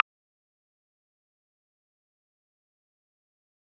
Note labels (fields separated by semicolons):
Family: guitar; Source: electronic; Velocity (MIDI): 75; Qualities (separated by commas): fast decay, percussive